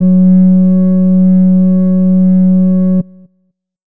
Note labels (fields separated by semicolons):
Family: flute; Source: acoustic; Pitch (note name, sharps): F#3; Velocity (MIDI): 75; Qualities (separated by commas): dark